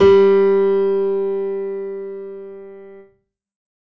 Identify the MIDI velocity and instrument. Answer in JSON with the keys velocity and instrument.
{"velocity": 127, "instrument": "acoustic keyboard"}